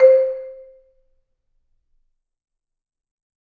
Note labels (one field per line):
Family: mallet percussion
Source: acoustic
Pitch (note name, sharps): C5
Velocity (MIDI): 100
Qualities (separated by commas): fast decay, percussive, reverb